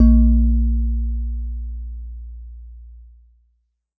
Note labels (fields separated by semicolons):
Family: mallet percussion; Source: acoustic; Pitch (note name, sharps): A#1; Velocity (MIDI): 50; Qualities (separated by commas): dark